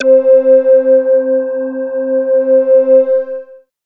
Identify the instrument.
synthesizer bass